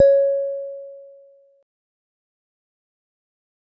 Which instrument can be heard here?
synthesizer guitar